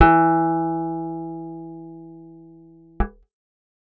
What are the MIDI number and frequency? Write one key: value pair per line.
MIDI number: 52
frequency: 164.8 Hz